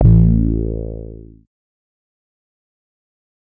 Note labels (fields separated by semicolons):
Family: bass; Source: synthesizer; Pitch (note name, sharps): A1; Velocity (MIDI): 75; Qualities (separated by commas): distorted, fast decay